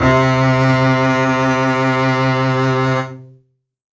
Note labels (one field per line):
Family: string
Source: acoustic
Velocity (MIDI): 127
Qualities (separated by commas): reverb